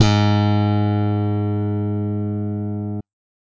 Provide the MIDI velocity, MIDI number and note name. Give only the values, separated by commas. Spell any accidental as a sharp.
50, 44, G#2